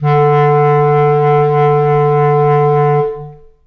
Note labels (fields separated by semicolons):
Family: reed; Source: acoustic; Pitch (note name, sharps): D3; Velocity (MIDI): 25; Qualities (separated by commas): long release, reverb